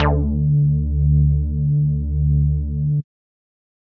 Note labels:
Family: bass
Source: synthesizer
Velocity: 127

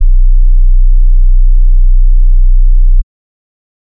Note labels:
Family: bass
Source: synthesizer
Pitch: B0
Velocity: 50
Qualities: dark

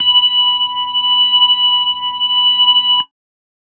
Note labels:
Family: keyboard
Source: electronic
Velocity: 25

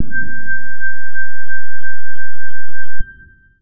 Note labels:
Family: guitar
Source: electronic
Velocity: 25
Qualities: dark, distorted

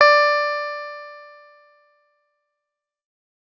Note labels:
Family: guitar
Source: electronic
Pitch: D5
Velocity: 50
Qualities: fast decay

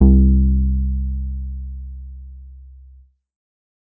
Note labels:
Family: bass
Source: synthesizer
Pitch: C2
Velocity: 50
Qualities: dark

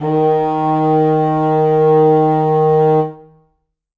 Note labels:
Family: reed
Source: acoustic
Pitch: D#3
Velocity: 75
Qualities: reverb

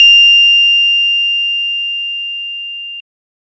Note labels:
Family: organ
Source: electronic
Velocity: 25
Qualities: bright

